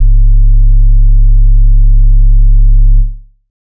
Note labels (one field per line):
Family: bass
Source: synthesizer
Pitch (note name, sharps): C#1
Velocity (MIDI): 127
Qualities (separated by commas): dark